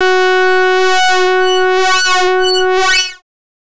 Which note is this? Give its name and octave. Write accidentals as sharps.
F#4